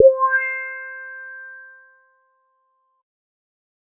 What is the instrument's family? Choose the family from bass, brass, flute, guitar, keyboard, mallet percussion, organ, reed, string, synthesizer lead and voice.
bass